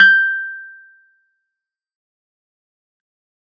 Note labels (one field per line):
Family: keyboard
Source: electronic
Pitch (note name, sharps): G6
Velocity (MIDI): 127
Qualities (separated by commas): fast decay